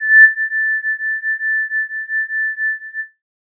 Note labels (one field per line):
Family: flute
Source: synthesizer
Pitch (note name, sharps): A6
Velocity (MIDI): 25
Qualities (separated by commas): distorted